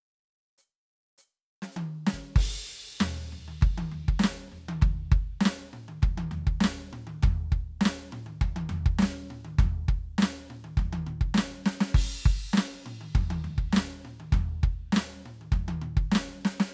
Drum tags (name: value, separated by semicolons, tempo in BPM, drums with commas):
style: rock; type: beat; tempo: 100 BPM; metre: 4/4; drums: crash, ride, hi-hat pedal, snare, high tom, mid tom, floor tom, kick